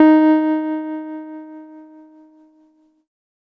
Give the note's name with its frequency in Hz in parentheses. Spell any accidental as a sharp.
D#4 (311.1 Hz)